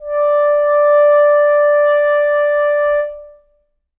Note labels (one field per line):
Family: reed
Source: acoustic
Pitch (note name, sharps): D5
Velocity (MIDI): 25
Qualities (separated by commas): reverb